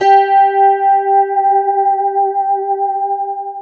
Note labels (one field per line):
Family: guitar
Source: electronic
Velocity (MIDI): 50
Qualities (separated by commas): long release, multiphonic, non-linear envelope